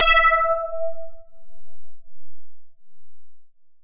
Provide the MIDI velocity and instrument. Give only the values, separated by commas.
127, synthesizer lead